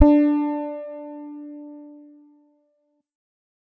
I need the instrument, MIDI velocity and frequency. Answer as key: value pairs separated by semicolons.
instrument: electronic guitar; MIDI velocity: 25; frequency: 293.7 Hz